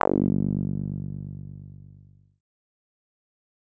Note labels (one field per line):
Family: synthesizer lead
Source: synthesizer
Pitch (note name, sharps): G1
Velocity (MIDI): 100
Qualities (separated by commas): distorted, fast decay